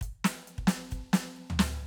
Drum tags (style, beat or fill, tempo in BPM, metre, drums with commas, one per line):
punk
fill
128 BPM
4/4
closed hi-hat, snare, floor tom, kick